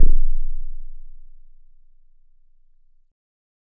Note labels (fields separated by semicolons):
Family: keyboard; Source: electronic; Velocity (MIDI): 50